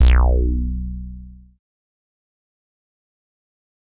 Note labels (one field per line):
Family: bass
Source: synthesizer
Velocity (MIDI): 75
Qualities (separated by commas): distorted, fast decay